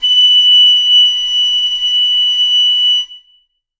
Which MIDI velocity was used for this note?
25